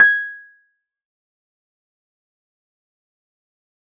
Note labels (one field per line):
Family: guitar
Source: acoustic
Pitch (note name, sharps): G#6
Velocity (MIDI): 100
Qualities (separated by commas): fast decay, percussive